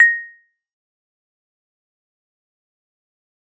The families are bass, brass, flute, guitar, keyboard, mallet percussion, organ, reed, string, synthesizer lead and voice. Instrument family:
mallet percussion